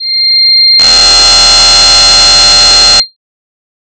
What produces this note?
synthesizer voice